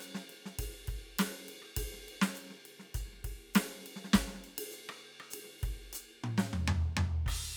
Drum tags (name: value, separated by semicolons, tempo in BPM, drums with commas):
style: Brazilian; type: beat; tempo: 101 BPM; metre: 4/4; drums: crash, ride, ride bell, hi-hat pedal, snare, cross-stick, mid tom, floor tom, kick